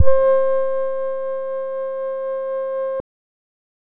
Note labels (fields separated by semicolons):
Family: bass; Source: synthesizer; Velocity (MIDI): 25; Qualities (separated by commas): dark, distorted, non-linear envelope